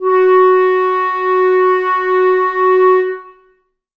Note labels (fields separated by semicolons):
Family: reed; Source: acoustic; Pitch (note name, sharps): F#4; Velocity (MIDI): 100; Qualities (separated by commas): reverb